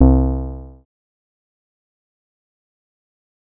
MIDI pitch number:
36